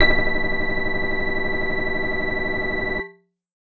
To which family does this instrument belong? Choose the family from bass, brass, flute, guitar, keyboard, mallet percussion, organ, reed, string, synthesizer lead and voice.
keyboard